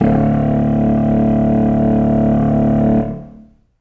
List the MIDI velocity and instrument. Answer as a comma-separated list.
25, acoustic reed instrument